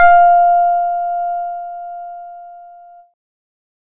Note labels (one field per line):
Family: keyboard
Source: electronic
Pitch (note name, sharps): F5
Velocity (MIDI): 75